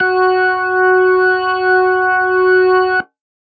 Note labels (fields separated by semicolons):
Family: organ; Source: electronic; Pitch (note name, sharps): F#4; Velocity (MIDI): 100